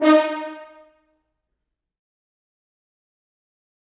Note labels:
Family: brass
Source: acoustic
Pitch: D#4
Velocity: 127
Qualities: fast decay, reverb

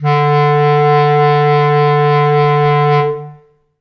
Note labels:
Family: reed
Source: acoustic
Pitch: D3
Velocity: 75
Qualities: reverb

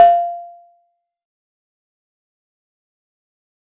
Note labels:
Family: mallet percussion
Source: acoustic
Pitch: F5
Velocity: 100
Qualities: fast decay, percussive

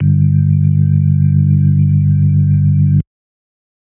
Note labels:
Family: organ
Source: electronic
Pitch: G1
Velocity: 127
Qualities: dark

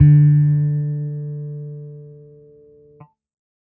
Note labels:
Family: bass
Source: electronic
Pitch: D3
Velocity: 50

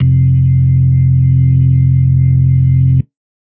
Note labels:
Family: organ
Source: electronic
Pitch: F1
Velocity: 127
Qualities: dark

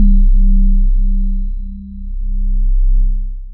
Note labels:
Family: voice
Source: synthesizer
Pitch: C1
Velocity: 25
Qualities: dark, long release

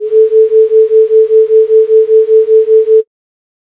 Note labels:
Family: flute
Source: synthesizer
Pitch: A4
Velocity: 75

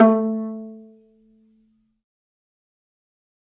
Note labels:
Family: string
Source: acoustic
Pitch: A3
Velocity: 100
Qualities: dark, fast decay, reverb

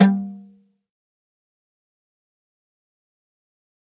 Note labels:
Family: string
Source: acoustic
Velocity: 127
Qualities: fast decay, percussive, reverb

